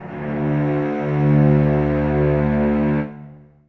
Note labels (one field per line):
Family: string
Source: acoustic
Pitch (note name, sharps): D2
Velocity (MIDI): 50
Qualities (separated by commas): reverb